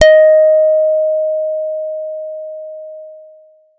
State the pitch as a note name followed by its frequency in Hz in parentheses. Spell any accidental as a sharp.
D#5 (622.3 Hz)